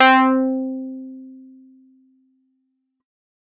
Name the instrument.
electronic keyboard